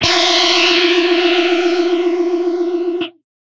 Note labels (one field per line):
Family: guitar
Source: electronic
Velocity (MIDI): 100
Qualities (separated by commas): bright, distorted